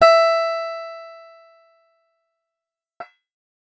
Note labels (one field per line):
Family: guitar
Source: acoustic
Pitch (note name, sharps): E5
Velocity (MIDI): 25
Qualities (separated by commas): bright, distorted, fast decay